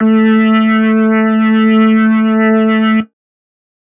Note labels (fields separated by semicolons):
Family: organ; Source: electronic; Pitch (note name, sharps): A3; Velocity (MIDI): 127